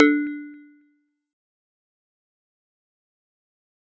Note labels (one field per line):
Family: mallet percussion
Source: acoustic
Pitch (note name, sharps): D4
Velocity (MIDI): 75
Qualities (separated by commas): fast decay, percussive